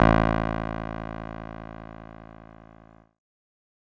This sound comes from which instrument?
electronic keyboard